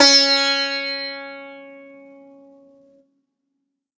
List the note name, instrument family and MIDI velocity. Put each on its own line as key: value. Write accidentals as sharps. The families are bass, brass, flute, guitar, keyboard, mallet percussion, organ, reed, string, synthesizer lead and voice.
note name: C#4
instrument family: guitar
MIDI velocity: 127